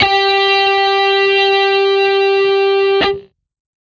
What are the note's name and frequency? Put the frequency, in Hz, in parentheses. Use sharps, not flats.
G4 (392 Hz)